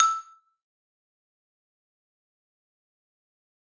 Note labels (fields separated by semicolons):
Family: mallet percussion; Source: acoustic; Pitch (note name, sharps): E6; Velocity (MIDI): 100; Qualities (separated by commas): fast decay, percussive, reverb